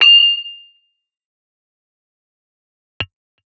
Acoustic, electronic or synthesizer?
electronic